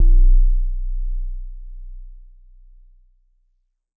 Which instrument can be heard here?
electronic keyboard